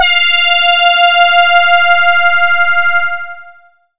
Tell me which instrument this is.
synthesizer voice